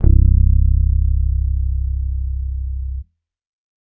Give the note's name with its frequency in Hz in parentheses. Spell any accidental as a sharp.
C1 (32.7 Hz)